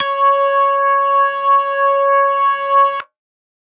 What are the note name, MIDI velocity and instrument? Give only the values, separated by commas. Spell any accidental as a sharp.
C#5, 50, electronic organ